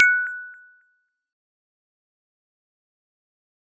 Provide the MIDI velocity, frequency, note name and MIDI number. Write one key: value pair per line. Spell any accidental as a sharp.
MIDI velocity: 127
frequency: 1480 Hz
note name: F#6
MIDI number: 90